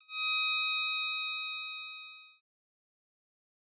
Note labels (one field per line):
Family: bass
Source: synthesizer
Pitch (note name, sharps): D#6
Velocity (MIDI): 25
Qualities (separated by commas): bright, distorted, fast decay